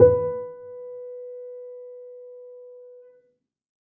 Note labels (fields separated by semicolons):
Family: keyboard; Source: acoustic; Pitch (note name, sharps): B4; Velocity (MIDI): 25; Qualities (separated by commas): dark